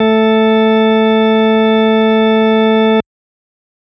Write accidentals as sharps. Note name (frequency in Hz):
A3 (220 Hz)